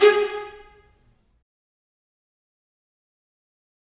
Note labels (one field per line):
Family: string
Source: acoustic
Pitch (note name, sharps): G#4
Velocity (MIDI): 50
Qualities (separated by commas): fast decay, percussive, reverb